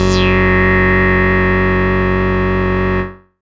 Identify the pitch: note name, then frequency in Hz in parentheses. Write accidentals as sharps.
F#1 (46.25 Hz)